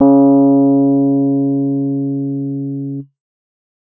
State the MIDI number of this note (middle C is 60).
49